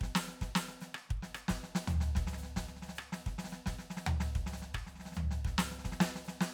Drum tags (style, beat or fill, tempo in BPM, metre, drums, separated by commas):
Brazilian baião, beat, 110 BPM, 4/4, hi-hat pedal, snare, cross-stick, floor tom, kick